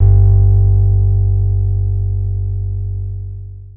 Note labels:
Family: guitar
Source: acoustic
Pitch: G1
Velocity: 75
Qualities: dark, long release

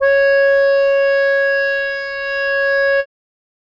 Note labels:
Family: reed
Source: acoustic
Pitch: C#5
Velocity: 50

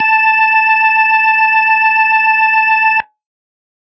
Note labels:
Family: organ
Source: electronic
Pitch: A5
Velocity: 127

